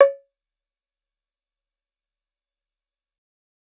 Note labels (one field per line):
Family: bass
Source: synthesizer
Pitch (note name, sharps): C#5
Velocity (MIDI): 75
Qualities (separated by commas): fast decay, percussive